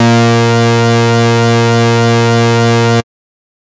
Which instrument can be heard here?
synthesizer bass